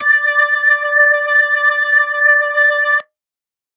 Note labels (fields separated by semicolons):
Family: organ; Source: electronic; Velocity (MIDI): 100